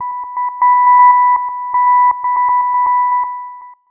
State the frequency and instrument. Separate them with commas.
987.8 Hz, synthesizer lead